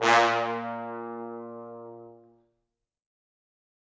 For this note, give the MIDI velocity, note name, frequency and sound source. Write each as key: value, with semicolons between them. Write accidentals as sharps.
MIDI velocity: 127; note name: A#2; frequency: 116.5 Hz; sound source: acoustic